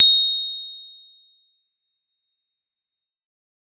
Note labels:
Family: keyboard; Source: electronic; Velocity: 75; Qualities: bright, fast decay

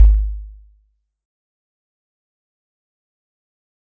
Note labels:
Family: mallet percussion; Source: acoustic; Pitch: G#1; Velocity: 50; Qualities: fast decay, percussive

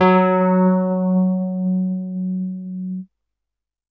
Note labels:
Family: keyboard; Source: electronic; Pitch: F#3; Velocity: 127

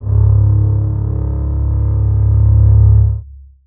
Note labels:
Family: string; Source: acoustic; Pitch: C#1; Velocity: 75; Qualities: long release, reverb

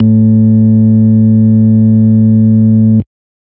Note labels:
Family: organ; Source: electronic; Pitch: A2; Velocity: 127

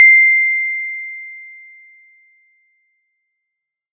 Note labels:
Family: mallet percussion; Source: acoustic; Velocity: 75

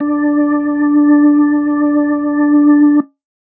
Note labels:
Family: organ; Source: electronic; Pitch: D4; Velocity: 25

